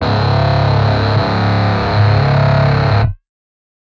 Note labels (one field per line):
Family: guitar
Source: synthesizer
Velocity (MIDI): 100